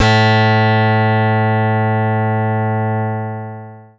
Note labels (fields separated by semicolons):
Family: keyboard; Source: electronic; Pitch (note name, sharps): A2; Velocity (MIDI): 75; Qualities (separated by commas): bright, long release